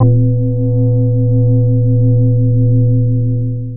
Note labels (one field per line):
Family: mallet percussion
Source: synthesizer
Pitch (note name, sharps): A#2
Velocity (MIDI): 127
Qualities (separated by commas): long release, multiphonic